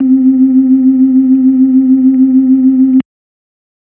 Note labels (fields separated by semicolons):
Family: organ; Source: electronic; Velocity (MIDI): 100; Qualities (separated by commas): dark